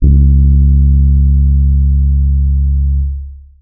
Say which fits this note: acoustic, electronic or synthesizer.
electronic